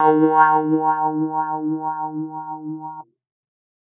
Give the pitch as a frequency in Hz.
155.6 Hz